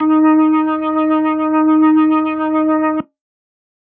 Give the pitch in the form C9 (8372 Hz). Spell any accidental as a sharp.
D#4 (311.1 Hz)